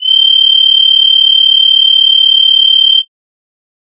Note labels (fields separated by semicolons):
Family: flute; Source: synthesizer; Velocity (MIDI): 25; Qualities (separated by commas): bright